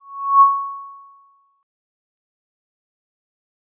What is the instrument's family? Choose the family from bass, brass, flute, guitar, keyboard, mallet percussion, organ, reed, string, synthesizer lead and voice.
mallet percussion